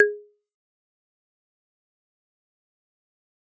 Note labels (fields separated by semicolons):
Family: mallet percussion; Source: acoustic; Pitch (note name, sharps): G#4; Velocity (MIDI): 100; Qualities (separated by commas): fast decay, percussive